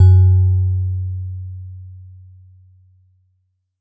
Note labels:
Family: mallet percussion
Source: acoustic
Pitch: F#2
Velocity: 50

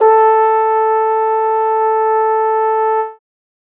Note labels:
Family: brass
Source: acoustic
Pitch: A4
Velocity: 75

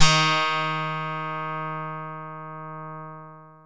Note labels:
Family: guitar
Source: synthesizer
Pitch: D#3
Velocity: 25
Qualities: bright, long release

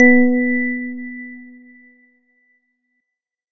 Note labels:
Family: organ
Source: electronic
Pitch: B3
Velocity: 25

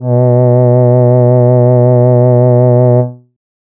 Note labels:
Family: voice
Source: synthesizer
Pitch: B2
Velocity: 75

